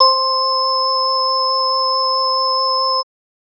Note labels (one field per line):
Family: organ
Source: electronic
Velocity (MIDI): 127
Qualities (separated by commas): multiphonic